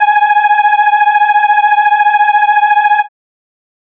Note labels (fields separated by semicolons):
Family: organ; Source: electronic; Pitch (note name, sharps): G#5; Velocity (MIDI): 50